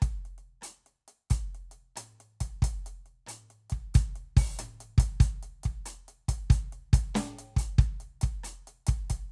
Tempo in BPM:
92 BPM